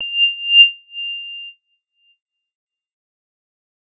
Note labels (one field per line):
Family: bass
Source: synthesizer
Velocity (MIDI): 25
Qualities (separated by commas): bright, fast decay